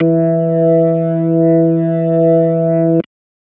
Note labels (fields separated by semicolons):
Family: organ; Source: electronic; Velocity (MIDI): 100